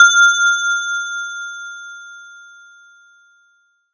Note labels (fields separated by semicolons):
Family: mallet percussion; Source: acoustic; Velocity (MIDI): 50; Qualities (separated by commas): bright, multiphonic